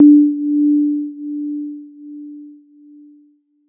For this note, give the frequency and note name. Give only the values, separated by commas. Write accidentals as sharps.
293.7 Hz, D4